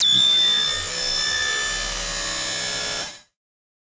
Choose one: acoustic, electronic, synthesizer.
synthesizer